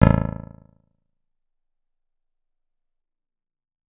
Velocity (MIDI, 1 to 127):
100